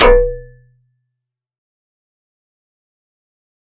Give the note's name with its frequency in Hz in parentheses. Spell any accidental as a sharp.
B0 (30.87 Hz)